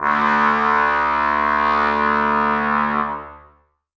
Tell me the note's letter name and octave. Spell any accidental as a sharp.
D2